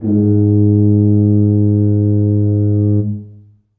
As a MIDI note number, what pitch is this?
44